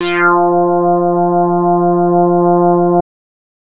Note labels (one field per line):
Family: bass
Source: synthesizer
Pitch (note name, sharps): F3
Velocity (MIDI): 25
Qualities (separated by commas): distorted